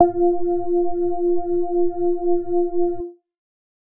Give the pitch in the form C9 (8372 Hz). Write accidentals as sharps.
F4 (349.2 Hz)